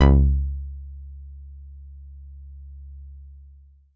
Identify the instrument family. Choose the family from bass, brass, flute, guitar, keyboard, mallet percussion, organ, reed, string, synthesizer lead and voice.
guitar